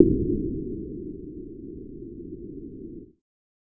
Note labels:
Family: bass; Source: synthesizer; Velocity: 75

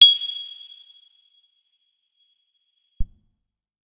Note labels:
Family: guitar; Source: electronic; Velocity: 50; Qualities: percussive, reverb

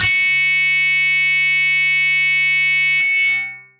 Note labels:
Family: guitar; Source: electronic; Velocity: 127; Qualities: bright, distorted, long release

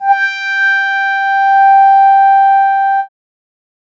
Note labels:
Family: keyboard; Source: synthesizer; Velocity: 25; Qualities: bright

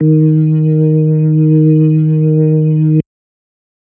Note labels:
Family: organ; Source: electronic; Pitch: D#3; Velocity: 100

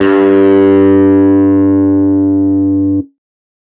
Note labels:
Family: guitar; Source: electronic; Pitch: G2; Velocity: 100; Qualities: distorted

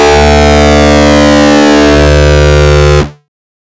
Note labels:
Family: bass; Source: synthesizer; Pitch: D2; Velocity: 100; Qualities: bright, distorted

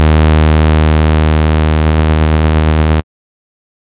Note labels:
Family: bass; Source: synthesizer; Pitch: D#2; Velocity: 127; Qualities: bright, distorted

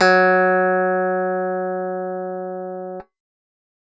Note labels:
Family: keyboard; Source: electronic; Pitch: F#3; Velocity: 75

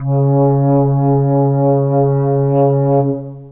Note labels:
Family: flute; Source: acoustic; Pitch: C#3; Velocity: 127; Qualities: long release, reverb

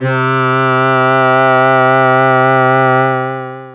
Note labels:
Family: voice; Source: synthesizer; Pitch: C3; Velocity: 127; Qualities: distorted, long release

